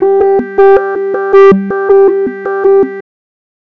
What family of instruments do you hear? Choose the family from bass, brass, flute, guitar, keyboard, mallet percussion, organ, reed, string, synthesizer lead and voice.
bass